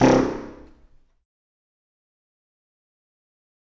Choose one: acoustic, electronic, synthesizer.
acoustic